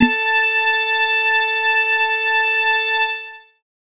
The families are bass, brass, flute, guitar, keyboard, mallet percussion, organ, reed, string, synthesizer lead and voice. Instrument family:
organ